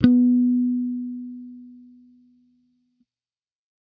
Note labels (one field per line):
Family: bass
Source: electronic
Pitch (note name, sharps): B3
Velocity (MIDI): 127